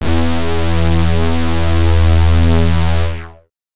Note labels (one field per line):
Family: bass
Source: synthesizer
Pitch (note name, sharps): E2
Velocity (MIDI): 127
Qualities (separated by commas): bright, distorted